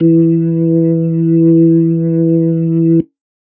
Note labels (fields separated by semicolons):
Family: organ; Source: electronic; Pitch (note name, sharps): E3; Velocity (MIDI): 25; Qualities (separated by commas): dark